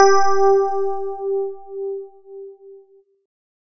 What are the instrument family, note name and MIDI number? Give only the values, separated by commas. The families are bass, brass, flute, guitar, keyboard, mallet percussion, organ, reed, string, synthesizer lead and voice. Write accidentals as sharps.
keyboard, G4, 67